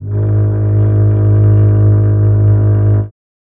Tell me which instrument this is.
acoustic string instrument